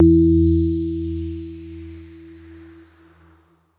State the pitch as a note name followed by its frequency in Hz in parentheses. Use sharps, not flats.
E2 (82.41 Hz)